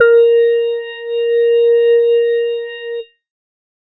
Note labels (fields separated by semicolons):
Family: organ; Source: electronic; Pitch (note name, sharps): A#4; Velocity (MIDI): 100